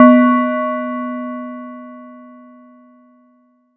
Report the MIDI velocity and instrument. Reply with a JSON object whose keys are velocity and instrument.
{"velocity": 25, "instrument": "acoustic mallet percussion instrument"}